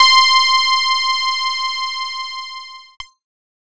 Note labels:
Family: keyboard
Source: electronic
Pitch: C6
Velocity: 127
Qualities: bright, distorted

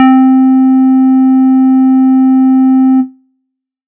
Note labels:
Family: bass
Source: synthesizer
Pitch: C4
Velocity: 127

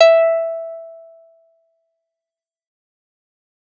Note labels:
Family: bass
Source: synthesizer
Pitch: E5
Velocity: 127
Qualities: fast decay

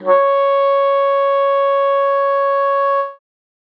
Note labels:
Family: reed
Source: acoustic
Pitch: C#5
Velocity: 25

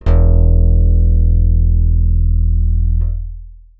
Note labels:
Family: bass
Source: synthesizer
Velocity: 75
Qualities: dark, long release

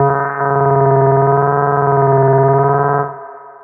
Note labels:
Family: bass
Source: synthesizer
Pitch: C#3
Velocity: 100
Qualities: long release, reverb

